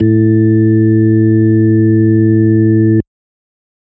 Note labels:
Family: organ; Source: electronic; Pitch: A2; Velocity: 127

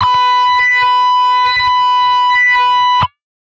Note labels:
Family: guitar; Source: electronic; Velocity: 50; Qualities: bright, distorted

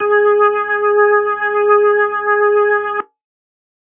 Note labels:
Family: organ; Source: electronic; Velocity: 25

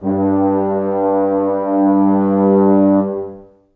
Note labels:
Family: brass; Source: acoustic; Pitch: G2; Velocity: 75; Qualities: dark, long release, reverb

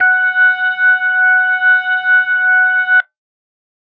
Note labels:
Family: organ; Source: electronic; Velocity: 50

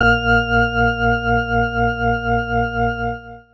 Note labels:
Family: organ; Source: electronic; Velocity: 25; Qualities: distorted

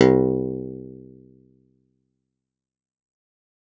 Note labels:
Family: guitar; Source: acoustic; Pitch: C2; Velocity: 127; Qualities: fast decay, reverb

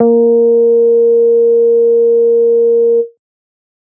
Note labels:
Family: bass; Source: synthesizer; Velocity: 25

